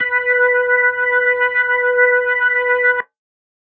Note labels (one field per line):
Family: organ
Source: electronic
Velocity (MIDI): 127